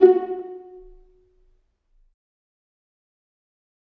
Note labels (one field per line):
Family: string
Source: acoustic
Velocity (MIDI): 75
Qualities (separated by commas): dark, fast decay, percussive, reverb